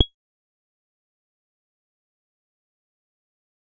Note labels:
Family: bass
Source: synthesizer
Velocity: 25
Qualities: fast decay, percussive

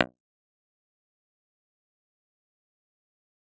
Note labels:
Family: guitar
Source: electronic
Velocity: 127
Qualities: fast decay, percussive

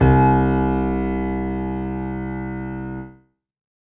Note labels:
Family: keyboard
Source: acoustic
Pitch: C2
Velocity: 100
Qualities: reverb

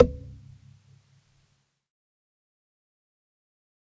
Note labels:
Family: string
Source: acoustic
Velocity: 50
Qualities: fast decay, percussive, reverb

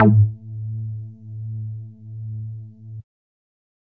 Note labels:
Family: bass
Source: synthesizer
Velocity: 75

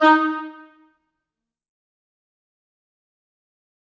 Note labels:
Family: reed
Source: acoustic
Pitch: D#4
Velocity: 127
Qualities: fast decay, percussive, reverb

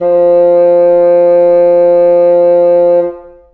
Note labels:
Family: reed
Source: acoustic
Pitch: F3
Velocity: 100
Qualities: long release, reverb

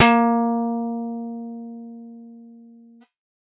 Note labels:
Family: guitar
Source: synthesizer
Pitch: A#3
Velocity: 127

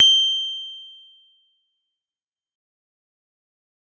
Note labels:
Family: keyboard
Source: electronic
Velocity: 50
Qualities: bright, fast decay

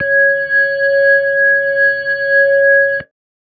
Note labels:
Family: keyboard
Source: electronic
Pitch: C#5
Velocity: 100

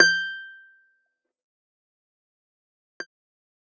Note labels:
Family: guitar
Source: electronic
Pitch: G6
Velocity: 100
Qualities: fast decay, percussive

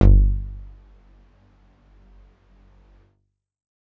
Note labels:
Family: keyboard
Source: electronic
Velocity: 127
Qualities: dark, percussive, reverb

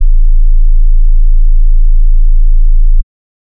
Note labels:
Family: bass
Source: synthesizer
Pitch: A0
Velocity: 50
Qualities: dark

